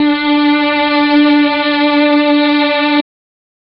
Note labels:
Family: string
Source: electronic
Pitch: D4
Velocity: 127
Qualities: distorted, reverb

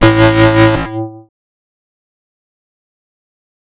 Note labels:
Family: bass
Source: synthesizer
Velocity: 127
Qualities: distorted, fast decay, multiphonic

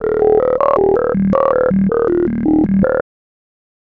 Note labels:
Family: bass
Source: synthesizer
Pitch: D#1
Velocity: 25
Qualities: tempo-synced

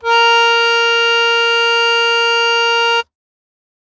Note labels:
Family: keyboard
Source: acoustic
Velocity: 50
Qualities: bright

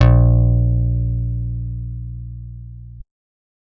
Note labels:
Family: guitar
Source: acoustic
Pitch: A#1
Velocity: 75

